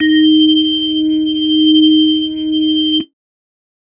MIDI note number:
63